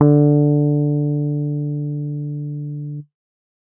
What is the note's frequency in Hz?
146.8 Hz